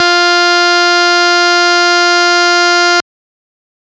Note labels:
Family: organ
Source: electronic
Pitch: F4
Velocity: 127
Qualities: bright, distorted

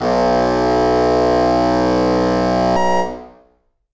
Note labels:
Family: reed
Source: acoustic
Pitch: B1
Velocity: 127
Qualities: reverb

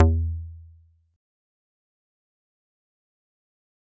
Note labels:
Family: mallet percussion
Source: acoustic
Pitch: E2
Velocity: 50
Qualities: fast decay, percussive

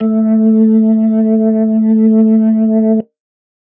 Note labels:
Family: organ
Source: electronic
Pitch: A3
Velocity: 75

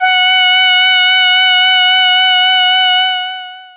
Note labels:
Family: voice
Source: synthesizer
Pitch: F#5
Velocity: 75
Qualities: bright, distorted, long release

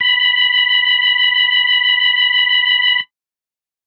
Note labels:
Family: organ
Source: electronic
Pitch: B5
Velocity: 127

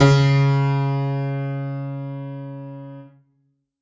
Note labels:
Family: keyboard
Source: acoustic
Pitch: C#3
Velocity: 127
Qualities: bright, reverb

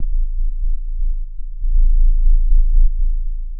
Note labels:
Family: synthesizer lead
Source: synthesizer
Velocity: 50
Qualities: dark, long release, tempo-synced

